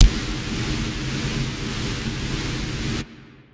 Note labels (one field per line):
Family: flute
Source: acoustic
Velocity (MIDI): 127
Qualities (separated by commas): distorted